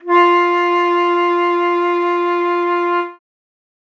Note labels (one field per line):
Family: flute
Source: acoustic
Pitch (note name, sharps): F4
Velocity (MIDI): 127